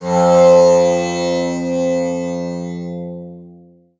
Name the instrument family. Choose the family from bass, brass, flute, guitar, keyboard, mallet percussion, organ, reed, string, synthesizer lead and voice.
guitar